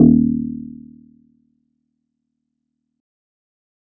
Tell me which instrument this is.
synthesizer guitar